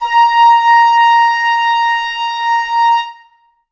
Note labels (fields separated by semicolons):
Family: reed; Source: acoustic; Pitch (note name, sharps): A#5; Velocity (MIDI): 127; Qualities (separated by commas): reverb